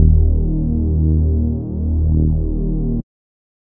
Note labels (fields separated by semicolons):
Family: bass; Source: synthesizer; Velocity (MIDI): 127; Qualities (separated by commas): dark